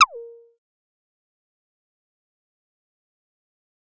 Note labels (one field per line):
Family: bass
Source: synthesizer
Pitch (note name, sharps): A#4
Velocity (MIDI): 100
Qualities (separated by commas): distorted, fast decay, percussive